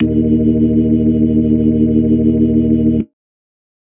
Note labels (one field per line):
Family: organ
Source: electronic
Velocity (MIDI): 100